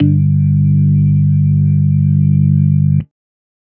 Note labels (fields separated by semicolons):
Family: organ; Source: electronic; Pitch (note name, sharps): G1; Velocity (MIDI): 75; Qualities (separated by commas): dark